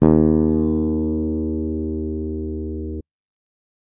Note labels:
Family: bass; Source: electronic; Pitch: D#2; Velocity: 127

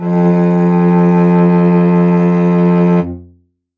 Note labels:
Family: string; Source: acoustic; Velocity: 100; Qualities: reverb

